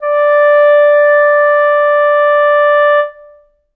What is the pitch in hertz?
587.3 Hz